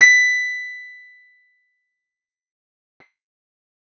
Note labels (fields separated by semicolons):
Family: guitar; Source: acoustic; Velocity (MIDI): 50; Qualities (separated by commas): bright, distorted, fast decay